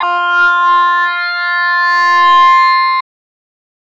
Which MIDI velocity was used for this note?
50